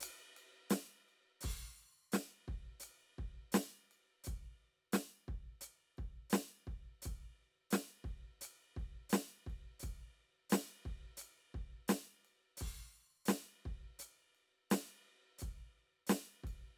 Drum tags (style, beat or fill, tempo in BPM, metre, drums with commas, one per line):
rock
beat
86 BPM
4/4
crash, ride, hi-hat pedal, snare, kick